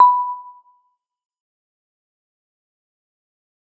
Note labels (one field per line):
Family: mallet percussion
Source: acoustic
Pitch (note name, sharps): B5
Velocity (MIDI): 75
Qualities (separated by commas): fast decay, percussive, reverb